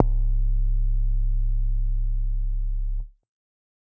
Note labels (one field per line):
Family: bass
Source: synthesizer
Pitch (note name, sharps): C#1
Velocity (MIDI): 127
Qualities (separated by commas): dark, distorted